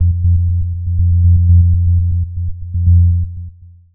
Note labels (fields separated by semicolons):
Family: synthesizer lead; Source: synthesizer; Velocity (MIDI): 75; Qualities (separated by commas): dark, long release, tempo-synced